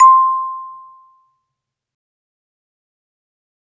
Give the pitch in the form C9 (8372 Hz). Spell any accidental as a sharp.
C6 (1047 Hz)